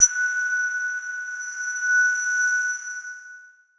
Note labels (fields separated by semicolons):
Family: mallet percussion; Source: electronic; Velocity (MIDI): 127; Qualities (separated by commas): bright, non-linear envelope